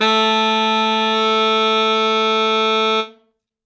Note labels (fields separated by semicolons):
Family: reed; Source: acoustic; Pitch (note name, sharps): A3; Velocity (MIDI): 127; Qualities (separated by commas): reverb